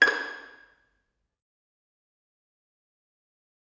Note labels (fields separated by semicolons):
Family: string; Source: acoustic; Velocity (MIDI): 50; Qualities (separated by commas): fast decay, percussive, reverb